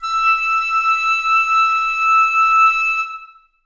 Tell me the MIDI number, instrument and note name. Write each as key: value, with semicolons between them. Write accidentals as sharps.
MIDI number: 88; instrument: acoustic flute; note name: E6